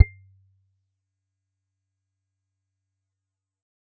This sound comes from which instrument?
acoustic guitar